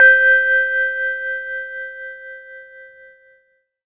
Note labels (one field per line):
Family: keyboard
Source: electronic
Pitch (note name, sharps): C5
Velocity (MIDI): 75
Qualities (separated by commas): reverb